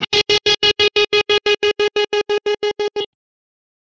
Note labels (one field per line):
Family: guitar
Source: electronic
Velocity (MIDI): 50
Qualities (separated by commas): bright, distorted, tempo-synced